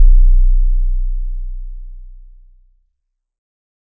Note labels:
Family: keyboard; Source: electronic; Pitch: B0; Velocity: 25

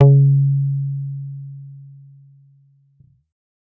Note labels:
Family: bass; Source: synthesizer; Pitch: C#3; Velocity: 100; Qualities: dark

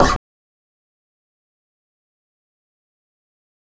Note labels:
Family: bass; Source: electronic; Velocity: 100; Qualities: fast decay, percussive, reverb

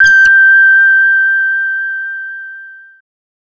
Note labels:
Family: bass; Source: synthesizer; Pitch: G6; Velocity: 127; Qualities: distorted

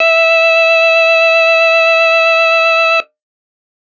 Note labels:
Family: organ; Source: electronic; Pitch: E5; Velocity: 127

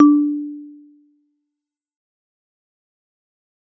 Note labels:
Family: mallet percussion; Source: acoustic; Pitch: D4; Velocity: 75; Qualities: dark, fast decay, percussive

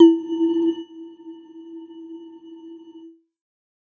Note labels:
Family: mallet percussion; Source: electronic; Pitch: E4; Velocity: 100; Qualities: non-linear envelope

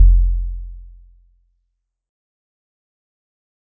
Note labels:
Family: guitar; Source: synthesizer; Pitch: F1; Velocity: 50; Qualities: dark, fast decay

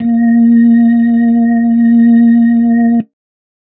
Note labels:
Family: organ; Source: electronic; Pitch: A#3; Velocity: 50; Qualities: dark

